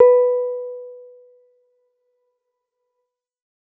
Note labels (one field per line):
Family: keyboard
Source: electronic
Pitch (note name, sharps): B4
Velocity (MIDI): 50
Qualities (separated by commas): dark